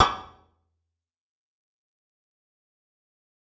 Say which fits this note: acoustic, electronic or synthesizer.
electronic